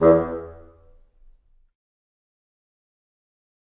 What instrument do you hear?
acoustic reed instrument